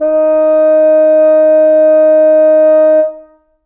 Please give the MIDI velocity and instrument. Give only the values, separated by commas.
75, acoustic reed instrument